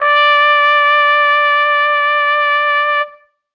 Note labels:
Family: brass; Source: acoustic; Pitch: D5; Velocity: 75

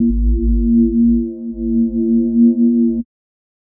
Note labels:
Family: mallet percussion; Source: electronic; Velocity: 25; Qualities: multiphonic, non-linear envelope

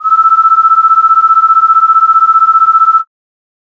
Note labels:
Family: flute; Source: synthesizer; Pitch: E6; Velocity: 100

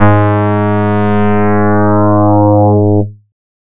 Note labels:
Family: bass; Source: synthesizer; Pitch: G#2; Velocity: 100; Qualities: distorted

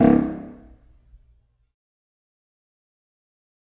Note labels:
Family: reed; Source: acoustic; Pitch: C#1; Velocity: 50; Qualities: fast decay, percussive, reverb

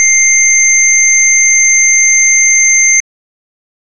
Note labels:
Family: organ; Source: electronic; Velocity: 100; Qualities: bright

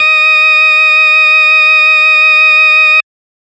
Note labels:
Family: organ; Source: electronic; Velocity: 75; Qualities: distorted

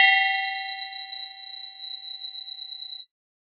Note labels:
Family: mallet percussion; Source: electronic; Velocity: 50

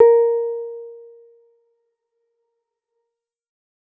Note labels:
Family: keyboard; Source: electronic; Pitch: A#4; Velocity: 50; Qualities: dark

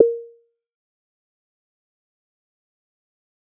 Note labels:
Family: bass; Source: synthesizer; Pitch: A#4; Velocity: 75; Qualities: dark, fast decay, percussive

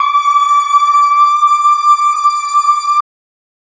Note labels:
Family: voice; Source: electronic; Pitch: D6; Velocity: 127

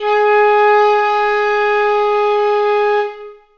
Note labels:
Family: flute; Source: acoustic; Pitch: G#4; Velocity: 50; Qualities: reverb

